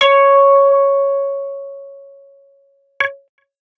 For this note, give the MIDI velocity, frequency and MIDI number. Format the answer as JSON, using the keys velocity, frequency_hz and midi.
{"velocity": 100, "frequency_hz": 554.4, "midi": 73}